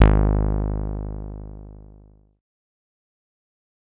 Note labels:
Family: bass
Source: synthesizer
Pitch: G#1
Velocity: 50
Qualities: distorted, fast decay

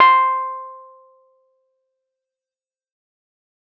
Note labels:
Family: keyboard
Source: electronic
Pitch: C6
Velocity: 100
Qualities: fast decay

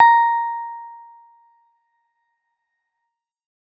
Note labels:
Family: keyboard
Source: electronic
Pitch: A#5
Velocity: 75

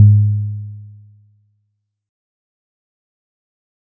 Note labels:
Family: guitar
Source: synthesizer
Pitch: G#2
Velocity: 25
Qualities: dark, fast decay

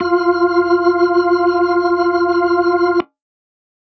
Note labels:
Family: organ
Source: electronic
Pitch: F4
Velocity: 50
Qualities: reverb

